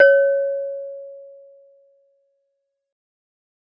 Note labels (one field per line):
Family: mallet percussion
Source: acoustic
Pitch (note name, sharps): C#5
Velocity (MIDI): 75